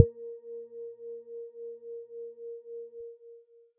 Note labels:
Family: mallet percussion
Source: electronic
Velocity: 25

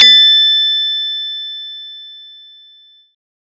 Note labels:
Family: bass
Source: synthesizer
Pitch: A6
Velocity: 127

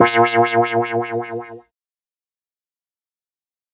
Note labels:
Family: keyboard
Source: synthesizer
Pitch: A#2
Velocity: 127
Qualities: distorted, fast decay

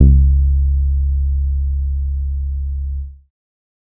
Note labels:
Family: bass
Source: synthesizer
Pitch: C#2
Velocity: 25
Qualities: dark

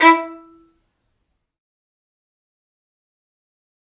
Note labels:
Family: string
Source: acoustic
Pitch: E4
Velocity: 100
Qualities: fast decay, percussive, reverb

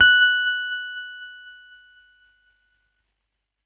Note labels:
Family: keyboard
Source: electronic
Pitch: F#6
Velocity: 75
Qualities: distorted, tempo-synced

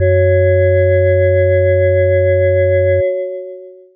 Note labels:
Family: mallet percussion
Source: electronic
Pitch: F#2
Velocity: 50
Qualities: long release

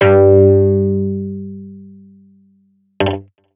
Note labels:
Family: guitar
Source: electronic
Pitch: G2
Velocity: 75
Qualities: distorted

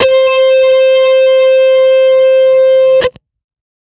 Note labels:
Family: guitar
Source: electronic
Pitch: C5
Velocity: 50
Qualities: distorted

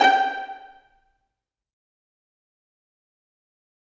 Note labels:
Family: string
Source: acoustic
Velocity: 100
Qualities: fast decay, percussive, reverb

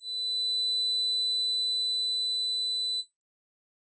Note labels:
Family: voice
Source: synthesizer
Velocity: 25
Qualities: bright

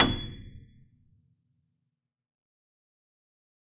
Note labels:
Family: keyboard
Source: acoustic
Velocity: 75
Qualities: percussive, reverb

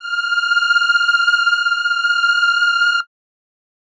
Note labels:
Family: reed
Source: acoustic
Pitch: F6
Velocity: 75

